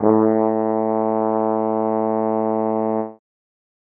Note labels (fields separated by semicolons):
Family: brass; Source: acoustic; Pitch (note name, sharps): A2; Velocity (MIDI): 25